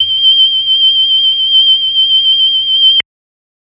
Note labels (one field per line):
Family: organ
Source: electronic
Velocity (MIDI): 25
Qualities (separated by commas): multiphonic